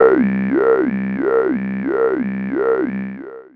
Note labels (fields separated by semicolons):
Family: voice; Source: synthesizer; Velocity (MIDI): 127; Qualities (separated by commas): long release, non-linear envelope, tempo-synced